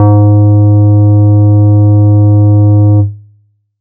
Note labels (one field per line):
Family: bass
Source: synthesizer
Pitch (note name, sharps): G#2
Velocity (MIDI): 25